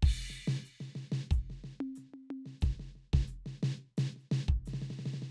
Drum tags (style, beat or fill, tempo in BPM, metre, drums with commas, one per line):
folk rock
beat
90 BPM
4/4
crash, hi-hat pedal, snare, high tom, kick